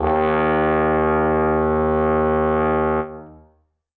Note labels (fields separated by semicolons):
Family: brass; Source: acoustic; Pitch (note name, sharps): D#2; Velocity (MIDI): 50; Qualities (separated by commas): reverb